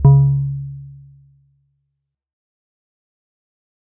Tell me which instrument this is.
acoustic mallet percussion instrument